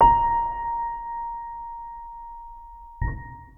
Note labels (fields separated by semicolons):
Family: organ; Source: electronic; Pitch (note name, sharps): A#5; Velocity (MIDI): 25; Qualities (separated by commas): long release, reverb